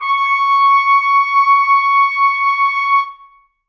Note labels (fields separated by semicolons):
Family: brass; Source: acoustic; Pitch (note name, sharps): C#6; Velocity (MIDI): 75; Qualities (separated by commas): reverb